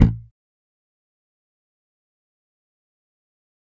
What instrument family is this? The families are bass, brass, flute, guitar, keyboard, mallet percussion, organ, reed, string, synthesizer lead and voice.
bass